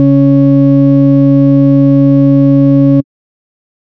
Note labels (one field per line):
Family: bass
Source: synthesizer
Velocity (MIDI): 75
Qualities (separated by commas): dark, distorted